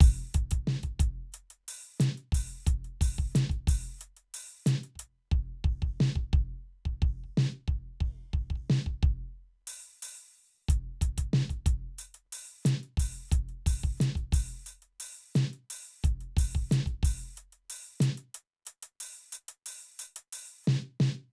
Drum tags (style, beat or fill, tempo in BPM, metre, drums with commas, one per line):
hip-hop
beat
90 BPM
4/4
crash, ride, closed hi-hat, open hi-hat, hi-hat pedal, percussion, snare, kick